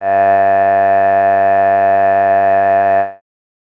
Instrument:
synthesizer voice